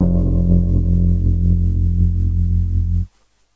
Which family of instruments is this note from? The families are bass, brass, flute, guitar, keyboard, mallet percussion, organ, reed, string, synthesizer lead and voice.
keyboard